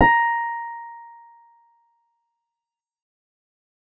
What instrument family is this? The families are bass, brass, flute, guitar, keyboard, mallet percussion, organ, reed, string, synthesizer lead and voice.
keyboard